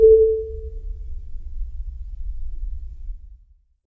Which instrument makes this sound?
acoustic mallet percussion instrument